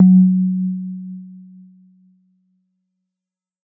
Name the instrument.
acoustic mallet percussion instrument